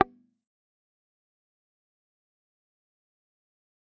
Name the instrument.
electronic guitar